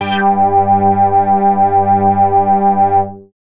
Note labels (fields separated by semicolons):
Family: bass; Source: synthesizer; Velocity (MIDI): 100; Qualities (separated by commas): distorted